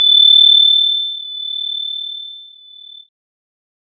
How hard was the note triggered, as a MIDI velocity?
100